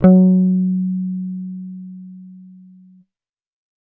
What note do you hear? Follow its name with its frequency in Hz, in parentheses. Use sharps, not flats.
F#3 (185 Hz)